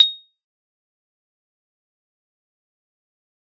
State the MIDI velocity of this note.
50